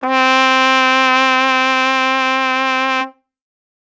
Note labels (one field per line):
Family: brass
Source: acoustic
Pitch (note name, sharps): C4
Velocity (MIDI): 127